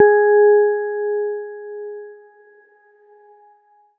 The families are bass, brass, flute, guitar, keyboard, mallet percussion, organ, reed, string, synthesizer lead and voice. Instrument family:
keyboard